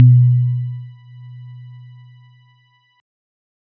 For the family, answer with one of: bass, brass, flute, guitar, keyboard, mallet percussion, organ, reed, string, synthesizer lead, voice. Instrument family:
keyboard